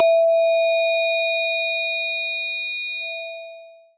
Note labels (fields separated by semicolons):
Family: mallet percussion; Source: acoustic; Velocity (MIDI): 100; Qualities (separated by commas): bright, distorted, long release